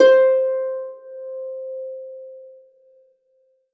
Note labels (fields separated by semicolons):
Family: string; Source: acoustic; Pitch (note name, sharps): C5; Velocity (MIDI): 25; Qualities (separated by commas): reverb